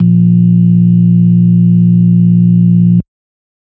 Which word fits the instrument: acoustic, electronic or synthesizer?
electronic